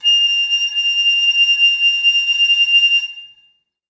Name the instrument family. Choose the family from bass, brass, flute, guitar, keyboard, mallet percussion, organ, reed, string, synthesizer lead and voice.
flute